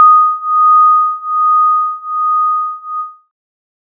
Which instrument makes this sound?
synthesizer lead